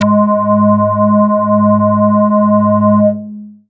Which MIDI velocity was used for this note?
100